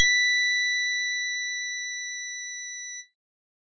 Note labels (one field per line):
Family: organ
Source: electronic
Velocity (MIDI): 127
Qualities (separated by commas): bright